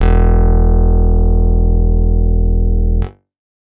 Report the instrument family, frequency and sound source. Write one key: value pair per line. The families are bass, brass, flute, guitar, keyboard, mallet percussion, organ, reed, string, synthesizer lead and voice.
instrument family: guitar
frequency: 41.2 Hz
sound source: acoustic